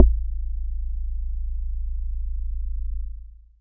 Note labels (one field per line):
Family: mallet percussion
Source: acoustic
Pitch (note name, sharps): A0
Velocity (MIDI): 127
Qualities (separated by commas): dark